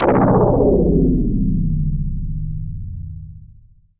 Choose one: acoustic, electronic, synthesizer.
synthesizer